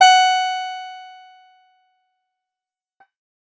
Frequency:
740 Hz